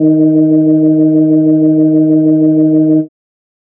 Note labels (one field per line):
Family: organ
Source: electronic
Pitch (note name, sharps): D#3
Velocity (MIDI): 25